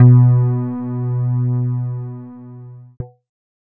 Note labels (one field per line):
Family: keyboard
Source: electronic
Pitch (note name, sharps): B2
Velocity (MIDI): 50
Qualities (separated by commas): dark, distorted